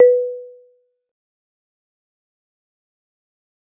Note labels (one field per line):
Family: mallet percussion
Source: acoustic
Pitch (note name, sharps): B4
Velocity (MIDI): 25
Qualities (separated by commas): dark, fast decay, percussive, reverb